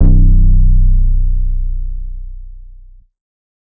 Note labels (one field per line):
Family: bass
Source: synthesizer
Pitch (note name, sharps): B0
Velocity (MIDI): 75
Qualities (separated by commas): distorted